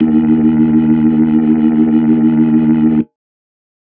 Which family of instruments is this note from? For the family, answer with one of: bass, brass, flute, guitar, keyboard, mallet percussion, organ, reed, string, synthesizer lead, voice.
organ